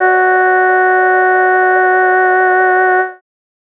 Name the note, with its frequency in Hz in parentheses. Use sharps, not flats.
F#4 (370 Hz)